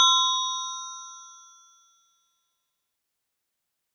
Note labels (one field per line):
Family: mallet percussion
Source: acoustic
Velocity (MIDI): 75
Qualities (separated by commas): bright, fast decay